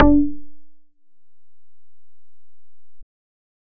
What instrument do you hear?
synthesizer bass